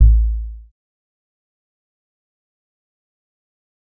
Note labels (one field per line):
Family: bass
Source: synthesizer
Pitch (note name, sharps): A1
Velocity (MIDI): 75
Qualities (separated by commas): dark, fast decay, percussive